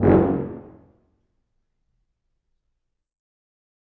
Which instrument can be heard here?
acoustic brass instrument